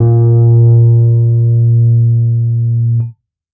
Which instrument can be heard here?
electronic keyboard